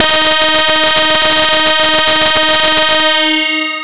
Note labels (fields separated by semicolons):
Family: bass; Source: synthesizer; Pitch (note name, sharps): D#4; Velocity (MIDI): 100; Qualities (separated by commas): bright, distorted, long release